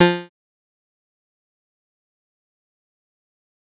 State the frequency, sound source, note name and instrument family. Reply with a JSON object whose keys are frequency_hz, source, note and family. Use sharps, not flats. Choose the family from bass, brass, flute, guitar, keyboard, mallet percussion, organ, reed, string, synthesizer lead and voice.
{"frequency_hz": 174.6, "source": "synthesizer", "note": "F3", "family": "bass"}